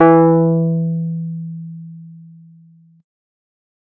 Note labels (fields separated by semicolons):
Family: keyboard; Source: electronic; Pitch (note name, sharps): E3; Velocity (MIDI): 75